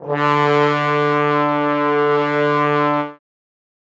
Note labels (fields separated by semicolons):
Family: brass; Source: acoustic; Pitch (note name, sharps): D3; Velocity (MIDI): 100; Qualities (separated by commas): bright, reverb